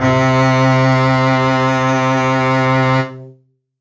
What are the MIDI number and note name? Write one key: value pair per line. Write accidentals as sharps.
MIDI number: 48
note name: C3